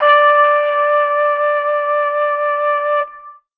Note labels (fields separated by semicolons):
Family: brass; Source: acoustic; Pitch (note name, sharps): D5; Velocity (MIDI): 25; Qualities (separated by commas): distorted